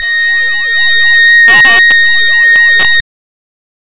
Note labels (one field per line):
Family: reed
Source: synthesizer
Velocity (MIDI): 100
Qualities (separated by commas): distorted, non-linear envelope